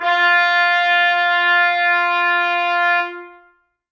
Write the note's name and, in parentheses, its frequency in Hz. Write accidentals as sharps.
F4 (349.2 Hz)